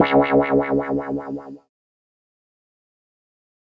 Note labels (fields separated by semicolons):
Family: keyboard; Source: synthesizer; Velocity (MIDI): 75; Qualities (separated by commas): distorted, fast decay